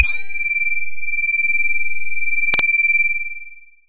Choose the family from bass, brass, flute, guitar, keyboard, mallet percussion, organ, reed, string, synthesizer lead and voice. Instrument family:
voice